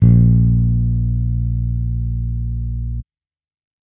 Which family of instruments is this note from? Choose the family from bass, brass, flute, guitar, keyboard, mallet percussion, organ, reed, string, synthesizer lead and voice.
bass